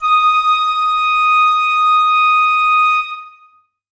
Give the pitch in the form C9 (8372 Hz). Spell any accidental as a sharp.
D#6 (1245 Hz)